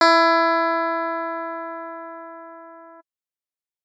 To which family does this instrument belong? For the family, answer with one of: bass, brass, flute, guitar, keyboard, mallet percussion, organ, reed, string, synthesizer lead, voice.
keyboard